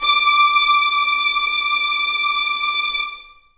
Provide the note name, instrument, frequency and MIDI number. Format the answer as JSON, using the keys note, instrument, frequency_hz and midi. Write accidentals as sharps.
{"note": "D6", "instrument": "acoustic string instrument", "frequency_hz": 1175, "midi": 86}